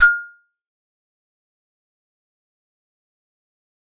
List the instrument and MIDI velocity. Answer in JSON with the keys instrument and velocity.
{"instrument": "acoustic keyboard", "velocity": 100}